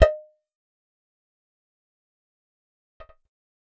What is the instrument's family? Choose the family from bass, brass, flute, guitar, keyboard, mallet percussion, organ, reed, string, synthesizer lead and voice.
bass